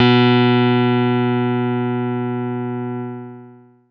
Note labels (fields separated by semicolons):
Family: keyboard; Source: electronic; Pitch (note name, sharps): B2; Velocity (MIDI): 127; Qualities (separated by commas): distorted, long release